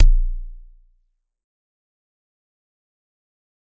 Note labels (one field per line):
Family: mallet percussion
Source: acoustic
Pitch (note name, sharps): A#0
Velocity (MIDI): 100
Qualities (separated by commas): fast decay, percussive